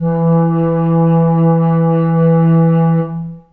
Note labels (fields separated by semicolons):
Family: reed; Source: acoustic; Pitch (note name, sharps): E3; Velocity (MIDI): 50; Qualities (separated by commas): dark, reverb